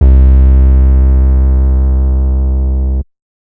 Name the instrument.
synthesizer bass